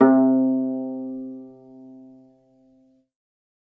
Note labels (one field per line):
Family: string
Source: acoustic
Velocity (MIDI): 127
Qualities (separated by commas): dark, reverb